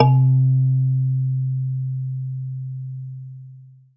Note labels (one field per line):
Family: mallet percussion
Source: acoustic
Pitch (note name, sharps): C3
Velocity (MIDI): 127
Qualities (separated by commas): long release, reverb